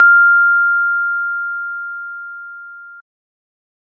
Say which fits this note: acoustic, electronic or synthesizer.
electronic